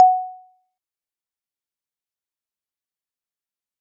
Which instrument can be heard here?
acoustic mallet percussion instrument